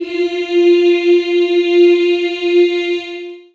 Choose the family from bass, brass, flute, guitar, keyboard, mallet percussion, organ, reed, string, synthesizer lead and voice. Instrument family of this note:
voice